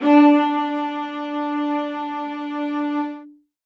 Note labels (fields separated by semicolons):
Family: string; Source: acoustic; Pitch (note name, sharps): D4; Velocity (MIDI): 127; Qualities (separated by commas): reverb